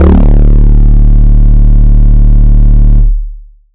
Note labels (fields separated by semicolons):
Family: bass; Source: synthesizer; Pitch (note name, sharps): D1; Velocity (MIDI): 127; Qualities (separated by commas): bright, distorted, long release